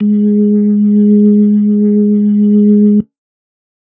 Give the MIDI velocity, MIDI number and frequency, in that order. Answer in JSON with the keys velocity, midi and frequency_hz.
{"velocity": 50, "midi": 56, "frequency_hz": 207.7}